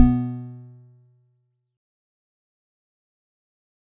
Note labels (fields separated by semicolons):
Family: mallet percussion; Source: acoustic; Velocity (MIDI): 75; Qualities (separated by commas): fast decay, percussive